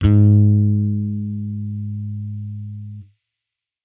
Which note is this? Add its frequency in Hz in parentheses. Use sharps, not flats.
G#2 (103.8 Hz)